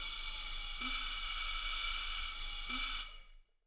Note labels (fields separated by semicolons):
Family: flute; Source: acoustic; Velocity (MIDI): 75; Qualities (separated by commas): bright, reverb